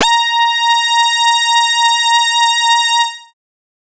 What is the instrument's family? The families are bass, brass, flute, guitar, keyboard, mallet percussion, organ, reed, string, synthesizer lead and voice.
bass